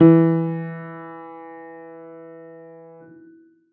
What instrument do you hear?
acoustic keyboard